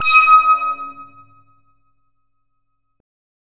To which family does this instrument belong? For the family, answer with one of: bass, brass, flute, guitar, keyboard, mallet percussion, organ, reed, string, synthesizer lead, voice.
bass